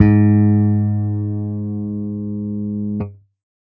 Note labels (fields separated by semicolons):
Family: bass; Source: electronic; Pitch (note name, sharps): G#2; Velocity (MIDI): 100